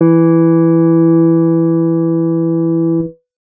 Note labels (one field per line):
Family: guitar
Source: electronic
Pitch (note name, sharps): E3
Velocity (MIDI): 50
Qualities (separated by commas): reverb